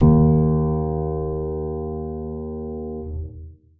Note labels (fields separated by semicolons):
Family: keyboard; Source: acoustic; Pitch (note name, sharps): D#2; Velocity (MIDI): 50; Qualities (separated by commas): dark, reverb